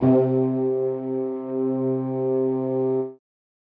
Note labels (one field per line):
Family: brass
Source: acoustic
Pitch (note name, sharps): C3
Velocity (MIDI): 50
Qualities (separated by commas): reverb